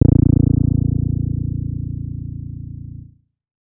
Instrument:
synthesizer bass